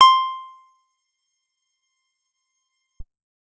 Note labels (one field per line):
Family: guitar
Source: acoustic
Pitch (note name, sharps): C6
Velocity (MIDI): 75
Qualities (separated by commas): percussive